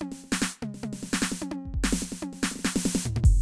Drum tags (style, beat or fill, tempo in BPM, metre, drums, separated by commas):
Motown, fill, 148 BPM, 4/4, crash, hi-hat pedal, snare, high tom, mid tom, floor tom, kick